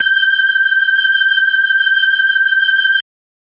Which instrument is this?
electronic organ